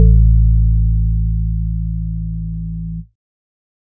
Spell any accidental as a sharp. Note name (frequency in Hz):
A1 (55 Hz)